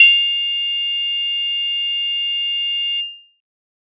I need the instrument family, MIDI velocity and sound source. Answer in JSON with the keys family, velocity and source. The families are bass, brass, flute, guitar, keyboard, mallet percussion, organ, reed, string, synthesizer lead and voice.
{"family": "keyboard", "velocity": 100, "source": "electronic"}